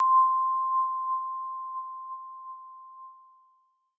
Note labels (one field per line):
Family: keyboard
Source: electronic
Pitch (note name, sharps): C6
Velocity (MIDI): 127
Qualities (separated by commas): bright